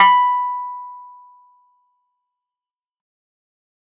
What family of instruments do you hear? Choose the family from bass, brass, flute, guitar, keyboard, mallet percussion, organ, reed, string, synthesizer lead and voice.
keyboard